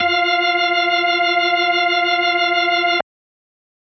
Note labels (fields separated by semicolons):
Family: organ; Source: electronic; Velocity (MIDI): 50